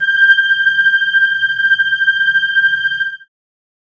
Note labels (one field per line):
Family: keyboard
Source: synthesizer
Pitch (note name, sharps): G6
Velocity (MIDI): 50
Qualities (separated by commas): bright